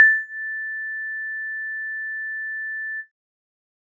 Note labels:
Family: keyboard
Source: electronic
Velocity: 25

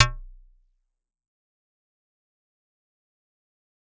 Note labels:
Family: mallet percussion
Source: acoustic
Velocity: 75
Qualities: fast decay, percussive

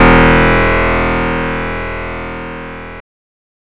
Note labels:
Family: guitar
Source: synthesizer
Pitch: E1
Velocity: 25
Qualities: bright, distorted

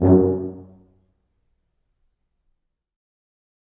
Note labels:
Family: brass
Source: acoustic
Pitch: F#2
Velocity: 100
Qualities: dark, reverb

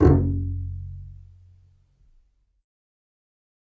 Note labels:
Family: string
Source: acoustic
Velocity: 25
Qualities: fast decay, reverb

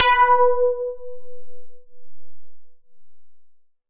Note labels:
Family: synthesizer lead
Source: synthesizer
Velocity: 100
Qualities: long release

